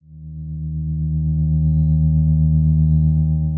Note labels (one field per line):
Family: guitar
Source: electronic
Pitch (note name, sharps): D#2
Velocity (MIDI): 25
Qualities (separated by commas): dark, long release